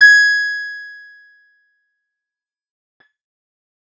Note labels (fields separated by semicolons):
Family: guitar; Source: acoustic; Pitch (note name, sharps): G#6; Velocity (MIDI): 75; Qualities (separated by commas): bright, distorted, fast decay